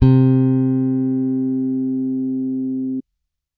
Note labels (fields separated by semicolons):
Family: bass; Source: electronic; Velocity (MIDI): 50